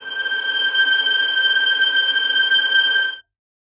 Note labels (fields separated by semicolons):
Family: string; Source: acoustic; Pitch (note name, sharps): G6; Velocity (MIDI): 50; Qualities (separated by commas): reverb